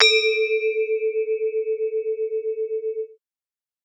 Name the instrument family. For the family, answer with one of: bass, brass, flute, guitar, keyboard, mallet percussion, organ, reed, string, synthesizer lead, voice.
mallet percussion